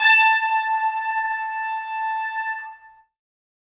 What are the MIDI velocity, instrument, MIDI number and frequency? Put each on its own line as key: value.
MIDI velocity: 100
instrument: acoustic brass instrument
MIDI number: 81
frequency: 880 Hz